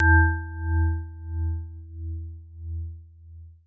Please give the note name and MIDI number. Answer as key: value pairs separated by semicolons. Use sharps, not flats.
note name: E2; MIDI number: 40